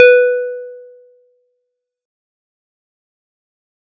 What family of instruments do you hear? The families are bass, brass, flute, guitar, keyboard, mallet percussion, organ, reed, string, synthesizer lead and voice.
mallet percussion